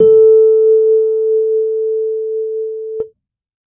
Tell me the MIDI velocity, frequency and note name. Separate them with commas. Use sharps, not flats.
50, 440 Hz, A4